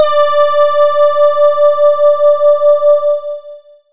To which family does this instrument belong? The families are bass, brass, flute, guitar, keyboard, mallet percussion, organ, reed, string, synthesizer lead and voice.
voice